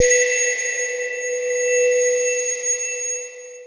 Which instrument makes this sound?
electronic mallet percussion instrument